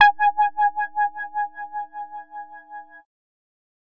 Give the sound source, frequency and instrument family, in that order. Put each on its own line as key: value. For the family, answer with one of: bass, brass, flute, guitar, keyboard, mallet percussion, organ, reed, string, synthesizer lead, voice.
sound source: synthesizer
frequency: 830.6 Hz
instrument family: bass